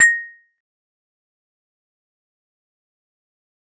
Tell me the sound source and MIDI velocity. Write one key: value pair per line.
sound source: acoustic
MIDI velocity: 75